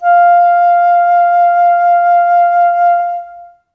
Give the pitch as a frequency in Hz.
698.5 Hz